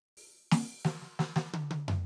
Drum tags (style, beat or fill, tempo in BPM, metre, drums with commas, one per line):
rock
fill
115 BPM
4/4
open hi-hat, hi-hat pedal, snare, high tom, floor tom